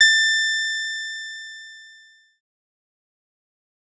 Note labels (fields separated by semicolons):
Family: bass; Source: synthesizer; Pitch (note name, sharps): A6; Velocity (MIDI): 127; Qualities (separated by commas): bright, distorted, fast decay